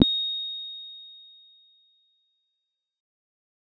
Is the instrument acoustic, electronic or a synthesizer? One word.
electronic